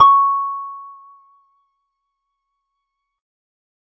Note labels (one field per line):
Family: guitar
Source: acoustic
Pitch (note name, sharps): C#6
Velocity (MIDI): 100